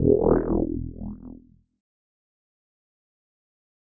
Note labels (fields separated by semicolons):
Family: keyboard; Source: electronic; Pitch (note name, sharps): E1; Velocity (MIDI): 50; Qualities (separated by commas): distorted, fast decay, non-linear envelope